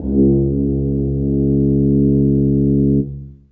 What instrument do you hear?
acoustic brass instrument